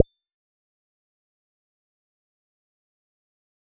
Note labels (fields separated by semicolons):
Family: bass; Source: synthesizer; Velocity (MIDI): 127; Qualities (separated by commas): fast decay, percussive